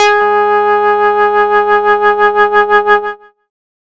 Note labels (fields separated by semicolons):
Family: bass; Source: synthesizer; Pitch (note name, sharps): G#4; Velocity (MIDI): 127; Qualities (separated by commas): distorted